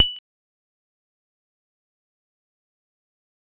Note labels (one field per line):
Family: mallet percussion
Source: acoustic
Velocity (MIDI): 25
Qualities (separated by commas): bright, fast decay, percussive